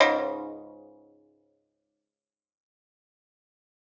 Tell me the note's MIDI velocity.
75